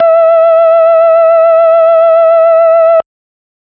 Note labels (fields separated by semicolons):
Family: organ; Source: electronic; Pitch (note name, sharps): E5; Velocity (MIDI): 127